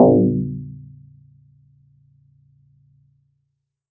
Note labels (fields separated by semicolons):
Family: mallet percussion; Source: acoustic; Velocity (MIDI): 75